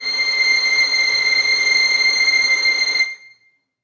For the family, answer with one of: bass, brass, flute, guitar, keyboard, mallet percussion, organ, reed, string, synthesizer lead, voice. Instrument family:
string